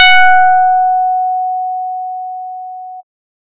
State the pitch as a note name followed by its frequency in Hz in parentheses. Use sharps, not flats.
F#5 (740 Hz)